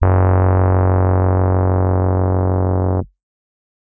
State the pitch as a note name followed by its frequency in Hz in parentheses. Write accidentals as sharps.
F#1 (46.25 Hz)